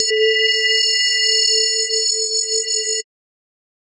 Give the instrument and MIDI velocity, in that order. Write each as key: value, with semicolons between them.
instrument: electronic mallet percussion instrument; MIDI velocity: 127